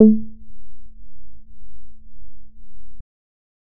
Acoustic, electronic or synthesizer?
synthesizer